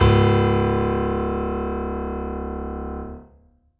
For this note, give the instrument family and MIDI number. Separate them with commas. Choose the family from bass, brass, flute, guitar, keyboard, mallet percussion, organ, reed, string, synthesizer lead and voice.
keyboard, 25